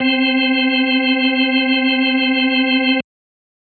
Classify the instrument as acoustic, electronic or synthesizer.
electronic